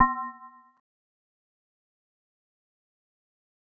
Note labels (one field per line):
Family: mallet percussion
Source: synthesizer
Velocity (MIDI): 50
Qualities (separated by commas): fast decay, multiphonic, percussive